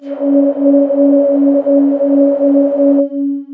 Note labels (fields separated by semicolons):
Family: voice; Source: synthesizer; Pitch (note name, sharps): C#4; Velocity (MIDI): 75; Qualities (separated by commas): distorted, long release